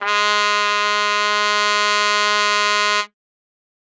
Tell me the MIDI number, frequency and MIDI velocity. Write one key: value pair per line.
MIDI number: 56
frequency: 207.7 Hz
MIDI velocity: 127